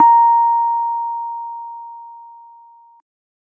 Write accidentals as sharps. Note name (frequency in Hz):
A#5 (932.3 Hz)